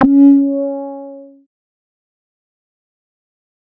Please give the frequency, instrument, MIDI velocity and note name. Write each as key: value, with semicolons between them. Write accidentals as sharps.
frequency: 277.2 Hz; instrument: synthesizer bass; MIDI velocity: 127; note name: C#4